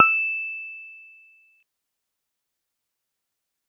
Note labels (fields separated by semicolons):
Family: guitar; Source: synthesizer; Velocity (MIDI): 25; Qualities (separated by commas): fast decay